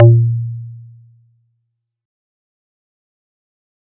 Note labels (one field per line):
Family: mallet percussion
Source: acoustic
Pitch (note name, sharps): A#2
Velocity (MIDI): 75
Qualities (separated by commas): fast decay